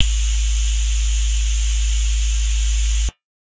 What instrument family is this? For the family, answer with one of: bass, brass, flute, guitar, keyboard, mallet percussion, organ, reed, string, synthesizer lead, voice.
bass